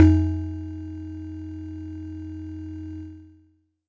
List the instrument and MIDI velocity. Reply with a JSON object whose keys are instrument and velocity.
{"instrument": "acoustic mallet percussion instrument", "velocity": 50}